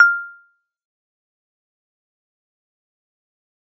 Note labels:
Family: mallet percussion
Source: acoustic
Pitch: F6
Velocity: 75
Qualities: fast decay, percussive

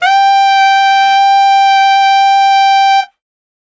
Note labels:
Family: reed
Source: acoustic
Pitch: G5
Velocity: 127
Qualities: bright

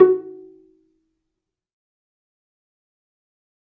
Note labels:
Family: string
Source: acoustic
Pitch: F#4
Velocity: 75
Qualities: fast decay, percussive, reverb

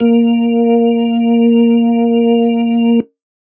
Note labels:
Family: organ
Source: electronic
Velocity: 50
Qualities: dark

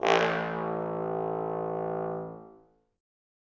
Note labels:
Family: brass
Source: acoustic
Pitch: A1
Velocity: 25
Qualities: bright, reverb

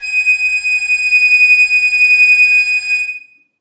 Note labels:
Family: flute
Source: acoustic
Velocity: 50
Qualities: reverb

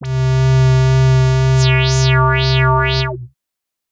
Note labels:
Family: bass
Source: synthesizer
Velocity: 127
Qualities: bright, distorted, non-linear envelope

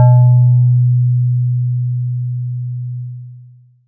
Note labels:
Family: mallet percussion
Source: electronic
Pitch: B2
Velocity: 25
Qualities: long release, multiphonic

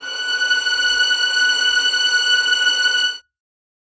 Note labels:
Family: string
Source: acoustic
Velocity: 50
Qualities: reverb

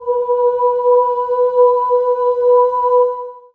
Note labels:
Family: voice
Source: acoustic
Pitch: B4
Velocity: 25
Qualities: long release, reverb

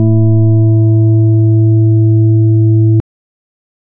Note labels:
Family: organ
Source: electronic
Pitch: A2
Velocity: 25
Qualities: dark

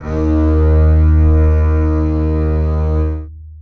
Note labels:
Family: string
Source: acoustic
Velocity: 100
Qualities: long release, reverb

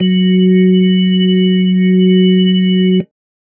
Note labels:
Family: organ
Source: electronic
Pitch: F#3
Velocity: 100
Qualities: dark

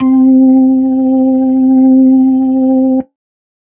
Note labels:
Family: organ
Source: electronic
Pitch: C4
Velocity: 50

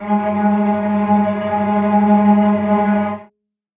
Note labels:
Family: string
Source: acoustic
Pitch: G#3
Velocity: 25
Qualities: bright, non-linear envelope, reverb

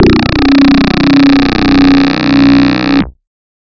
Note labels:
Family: bass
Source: synthesizer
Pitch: B0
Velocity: 127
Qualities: bright, distorted

